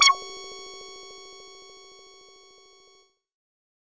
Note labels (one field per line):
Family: bass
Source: synthesizer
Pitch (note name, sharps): C#6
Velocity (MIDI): 50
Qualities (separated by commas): distorted